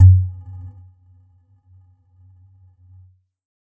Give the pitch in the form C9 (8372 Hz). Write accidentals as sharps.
F#2 (92.5 Hz)